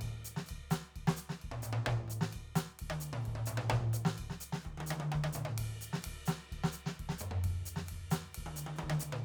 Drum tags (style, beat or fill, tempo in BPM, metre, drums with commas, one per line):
Dominican merengue
beat
130 BPM
4/4
crash, ride, ride bell, hi-hat pedal, snare, high tom, mid tom, floor tom, kick